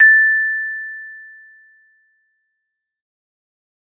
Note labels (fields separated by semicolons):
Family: mallet percussion; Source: acoustic; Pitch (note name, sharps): A6; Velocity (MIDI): 75